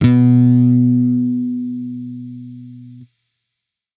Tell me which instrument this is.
electronic bass